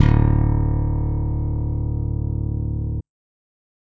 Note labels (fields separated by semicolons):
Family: bass; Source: electronic; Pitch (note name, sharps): D1; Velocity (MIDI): 127; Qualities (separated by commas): bright